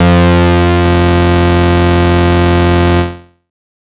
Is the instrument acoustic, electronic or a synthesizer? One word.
synthesizer